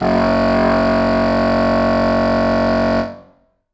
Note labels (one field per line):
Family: reed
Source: acoustic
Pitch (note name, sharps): F#1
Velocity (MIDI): 127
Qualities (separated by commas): reverb